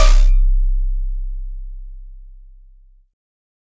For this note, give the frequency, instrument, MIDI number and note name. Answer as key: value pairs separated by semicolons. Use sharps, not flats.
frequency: 32.7 Hz; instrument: synthesizer keyboard; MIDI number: 24; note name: C1